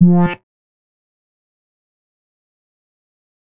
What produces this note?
synthesizer bass